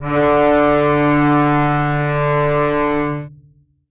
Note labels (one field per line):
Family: string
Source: acoustic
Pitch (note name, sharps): D3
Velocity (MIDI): 75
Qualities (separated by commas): reverb